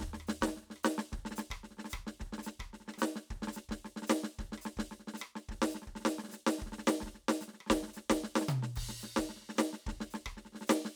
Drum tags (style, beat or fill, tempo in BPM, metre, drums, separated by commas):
Brazilian baião, beat, 110 BPM, 4/4, crash, hi-hat pedal, snare, cross-stick, mid tom, kick